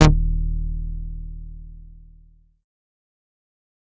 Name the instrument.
synthesizer bass